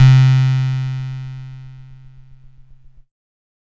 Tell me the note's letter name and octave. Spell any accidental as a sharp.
C3